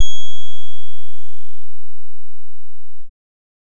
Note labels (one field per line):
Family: bass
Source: synthesizer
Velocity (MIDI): 75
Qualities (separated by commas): distorted